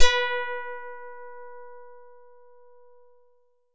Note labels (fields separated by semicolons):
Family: guitar; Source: synthesizer; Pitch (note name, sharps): B4; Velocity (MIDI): 25; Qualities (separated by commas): bright